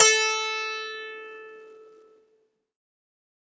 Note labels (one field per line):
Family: guitar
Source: acoustic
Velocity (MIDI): 25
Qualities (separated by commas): bright, fast decay, multiphonic, reverb